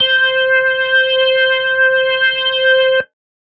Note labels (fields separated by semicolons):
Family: organ; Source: electronic; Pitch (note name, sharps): C5; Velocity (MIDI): 25